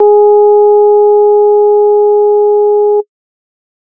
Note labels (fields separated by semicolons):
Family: organ; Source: electronic; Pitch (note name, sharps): G#4; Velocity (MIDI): 50